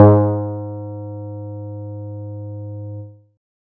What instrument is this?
synthesizer guitar